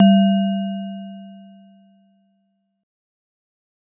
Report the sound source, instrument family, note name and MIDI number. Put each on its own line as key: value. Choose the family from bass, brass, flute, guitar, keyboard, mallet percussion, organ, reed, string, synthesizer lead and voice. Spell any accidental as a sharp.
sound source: acoustic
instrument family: mallet percussion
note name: G3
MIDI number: 55